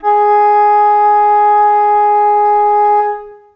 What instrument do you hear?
acoustic flute